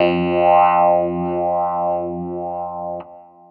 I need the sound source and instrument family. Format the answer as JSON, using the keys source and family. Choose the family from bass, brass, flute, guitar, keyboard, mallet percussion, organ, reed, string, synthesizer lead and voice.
{"source": "electronic", "family": "keyboard"}